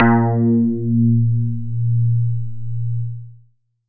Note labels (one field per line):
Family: synthesizer lead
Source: synthesizer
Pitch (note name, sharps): A#2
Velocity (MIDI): 50